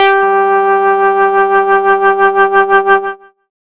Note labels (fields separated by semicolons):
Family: bass; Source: synthesizer; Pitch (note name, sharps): G4; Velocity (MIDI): 75; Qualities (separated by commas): distorted